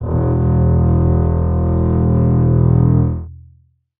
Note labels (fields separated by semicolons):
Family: string; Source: acoustic; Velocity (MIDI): 25; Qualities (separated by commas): long release, reverb